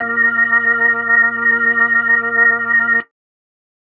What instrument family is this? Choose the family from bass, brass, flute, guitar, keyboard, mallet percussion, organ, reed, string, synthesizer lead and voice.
organ